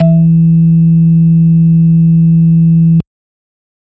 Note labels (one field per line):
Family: organ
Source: electronic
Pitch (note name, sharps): E3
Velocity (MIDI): 25